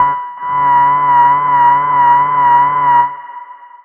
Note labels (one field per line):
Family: bass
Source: synthesizer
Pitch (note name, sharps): B5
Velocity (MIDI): 25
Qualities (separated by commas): long release, reverb